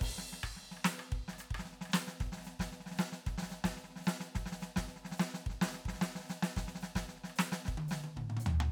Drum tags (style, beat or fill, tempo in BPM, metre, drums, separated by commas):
Brazilian baião, beat, 110 BPM, 4/4, crash, hi-hat pedal, snare, cross-stick, high tom, mid tom, floor tom, kick